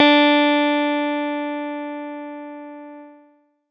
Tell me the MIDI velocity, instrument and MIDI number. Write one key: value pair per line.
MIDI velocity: 75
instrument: electronic keyboard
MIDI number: 62